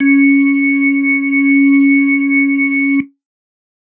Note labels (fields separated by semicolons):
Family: organ; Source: electronic; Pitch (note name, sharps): C#4; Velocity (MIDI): 100